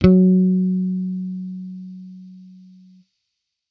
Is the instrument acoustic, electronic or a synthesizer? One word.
electronic